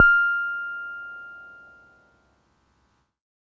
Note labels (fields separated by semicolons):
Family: keyboard; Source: electronic; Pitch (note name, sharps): F6; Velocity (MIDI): 25